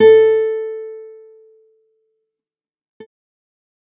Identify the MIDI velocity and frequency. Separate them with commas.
50, 440 Hz